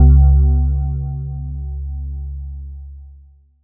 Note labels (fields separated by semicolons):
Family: mallet percussion; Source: electronic; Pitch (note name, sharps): C#2; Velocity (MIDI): 50